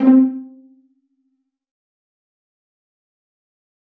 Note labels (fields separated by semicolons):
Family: string; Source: acoustic; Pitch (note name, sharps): C4; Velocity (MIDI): 100; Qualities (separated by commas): dark, fast decay, percussive, reverb